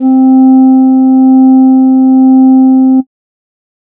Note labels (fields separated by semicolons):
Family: flute; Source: synthesizer; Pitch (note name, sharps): C4; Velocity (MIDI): 25; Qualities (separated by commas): dark